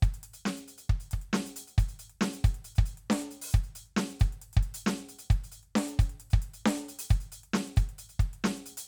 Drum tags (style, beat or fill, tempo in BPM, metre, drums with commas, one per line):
rock
beat
135 BPM
4/4
closed hi-hat, open hi-hat, hi-hat pedal, snare, kick